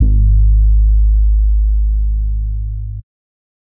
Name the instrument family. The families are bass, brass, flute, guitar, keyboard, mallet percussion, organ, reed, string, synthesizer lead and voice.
bass